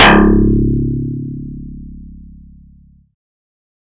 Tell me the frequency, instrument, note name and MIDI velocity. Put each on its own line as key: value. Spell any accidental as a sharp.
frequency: 34.65 Hz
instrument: synthesizer bass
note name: C#1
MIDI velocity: 100